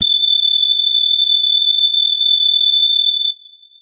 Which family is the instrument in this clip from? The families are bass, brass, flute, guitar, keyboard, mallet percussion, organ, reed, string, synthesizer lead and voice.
guitar